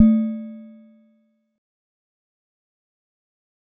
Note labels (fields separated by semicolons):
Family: mallet percussion; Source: acoustic; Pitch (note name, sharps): A3; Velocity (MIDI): 25; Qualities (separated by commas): dark, fast decay, percussive